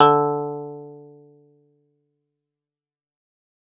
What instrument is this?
acoustic guitar